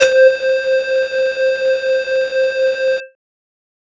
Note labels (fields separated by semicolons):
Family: flute; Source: synthesizer; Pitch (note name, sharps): C5; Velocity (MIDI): 100; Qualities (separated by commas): distorted